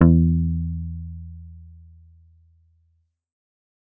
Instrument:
electronic guitar